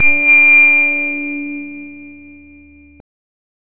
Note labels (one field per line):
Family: bass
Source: synthesizer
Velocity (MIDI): 127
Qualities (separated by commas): distorted, non-linear envelope